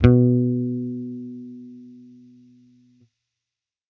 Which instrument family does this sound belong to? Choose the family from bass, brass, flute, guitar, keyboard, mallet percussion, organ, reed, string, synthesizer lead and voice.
bass